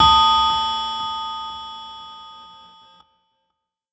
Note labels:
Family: keyboard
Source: electronic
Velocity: 75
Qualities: bright, distorted

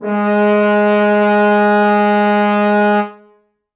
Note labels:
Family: brass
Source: acoustic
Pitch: G#3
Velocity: 127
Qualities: reverb

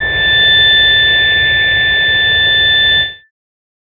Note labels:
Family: bass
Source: synthesizer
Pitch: A6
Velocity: 25

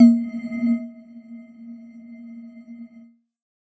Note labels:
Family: mallet percussion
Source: electronic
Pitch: A#3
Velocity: 100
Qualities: dark, non-linear envelope

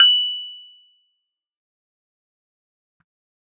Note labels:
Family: keyboard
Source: electronic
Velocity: 25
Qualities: bright, fast decay, percussive

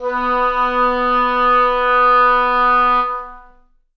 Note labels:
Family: reed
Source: acoustic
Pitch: B3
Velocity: 25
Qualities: long release, reverb

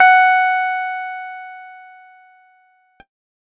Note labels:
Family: keyboard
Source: electronic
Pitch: F#5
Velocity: 127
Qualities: bright

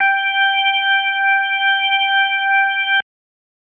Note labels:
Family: organ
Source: electronic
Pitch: G5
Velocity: 50

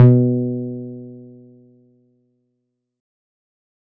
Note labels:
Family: keyboard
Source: electronic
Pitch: B2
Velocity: 127

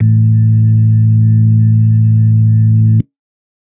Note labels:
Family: organ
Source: electronic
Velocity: 75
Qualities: dark

